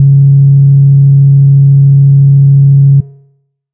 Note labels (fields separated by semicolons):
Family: bass; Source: synthesizer; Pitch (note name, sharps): C#3; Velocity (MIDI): 75; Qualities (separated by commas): dark